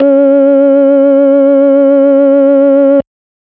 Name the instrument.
electronic organ